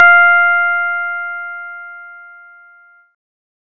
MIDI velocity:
100